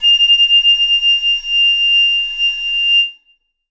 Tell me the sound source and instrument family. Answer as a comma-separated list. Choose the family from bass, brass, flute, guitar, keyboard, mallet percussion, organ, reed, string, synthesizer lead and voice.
acoustic, reed